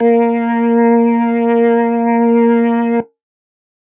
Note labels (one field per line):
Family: organ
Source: electronic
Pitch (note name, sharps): A#3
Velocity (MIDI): 25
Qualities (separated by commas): distorted